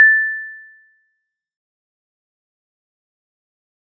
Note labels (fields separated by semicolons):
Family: mallet percussion; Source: acoustic; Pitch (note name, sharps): A6; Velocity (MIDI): 127; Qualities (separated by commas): fast decay, percussive